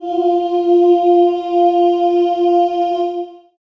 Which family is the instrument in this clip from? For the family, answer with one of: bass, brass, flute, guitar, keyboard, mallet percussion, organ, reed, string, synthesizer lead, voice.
voice